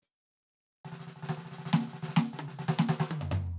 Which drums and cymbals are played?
hi-hat pedal, snare, high tom and floor tom